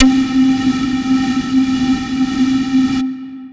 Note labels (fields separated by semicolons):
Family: flute; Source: acoustic; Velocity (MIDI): 127; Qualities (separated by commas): distorted, long release